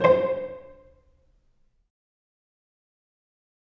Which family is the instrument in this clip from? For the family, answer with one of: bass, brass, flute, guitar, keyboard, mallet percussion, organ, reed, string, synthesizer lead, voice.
string